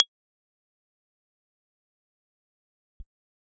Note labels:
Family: keyboard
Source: electronic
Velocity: 100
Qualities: fast decay, percussive

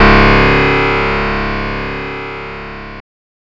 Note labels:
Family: guitar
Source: synthesizer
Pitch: C#1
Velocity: 50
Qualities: bright, distorted

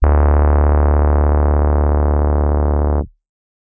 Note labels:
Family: keyboard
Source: electronic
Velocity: 127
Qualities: dark

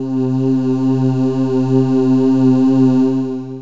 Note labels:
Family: voice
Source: synthesizer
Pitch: C3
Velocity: 75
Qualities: distorted, long release

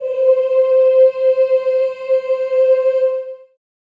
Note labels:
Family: voice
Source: acoustic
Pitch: C5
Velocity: 50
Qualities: long release, reverb

